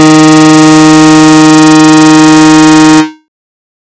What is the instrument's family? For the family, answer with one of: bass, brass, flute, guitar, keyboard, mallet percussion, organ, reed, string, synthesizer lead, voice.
bass